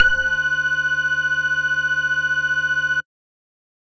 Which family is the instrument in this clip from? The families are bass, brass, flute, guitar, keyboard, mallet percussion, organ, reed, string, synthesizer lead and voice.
bass